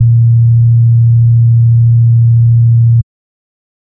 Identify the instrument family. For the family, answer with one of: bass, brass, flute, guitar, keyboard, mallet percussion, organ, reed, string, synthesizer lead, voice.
bass